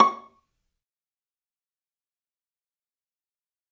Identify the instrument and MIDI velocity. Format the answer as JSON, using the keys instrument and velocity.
{"instrument": "acoustic string instrument", "velocity": 50}